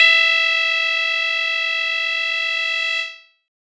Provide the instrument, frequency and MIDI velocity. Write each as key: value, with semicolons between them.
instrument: electronic keyboard; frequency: 659.3 Hz; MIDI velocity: 127